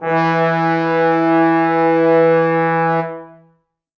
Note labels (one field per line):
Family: brass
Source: acoustic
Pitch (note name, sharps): E3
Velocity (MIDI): 100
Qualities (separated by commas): reverb